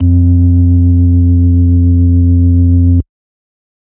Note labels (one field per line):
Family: organ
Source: electronic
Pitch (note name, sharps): F2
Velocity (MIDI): 100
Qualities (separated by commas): dark, distorted